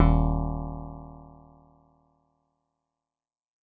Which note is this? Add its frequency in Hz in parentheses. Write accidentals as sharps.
D#1 (38.89 Hz)